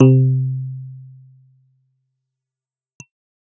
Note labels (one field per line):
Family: keyboard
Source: electronic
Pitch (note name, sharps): C3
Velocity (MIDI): 75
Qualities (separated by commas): fast decay